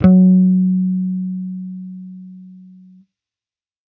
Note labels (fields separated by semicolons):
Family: bass; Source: electronic; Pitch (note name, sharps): F#3; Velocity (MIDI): 25